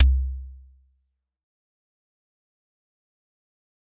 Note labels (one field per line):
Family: mallet percussion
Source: acoustic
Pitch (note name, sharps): C2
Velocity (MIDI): 75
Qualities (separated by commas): fast decay, percussive